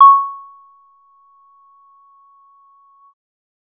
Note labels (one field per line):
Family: bass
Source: synthesizer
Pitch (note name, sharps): C#6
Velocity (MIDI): 25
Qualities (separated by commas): percussive